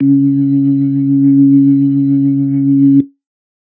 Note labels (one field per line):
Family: organ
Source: electronic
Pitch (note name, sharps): C#3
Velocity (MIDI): 127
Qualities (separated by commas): dark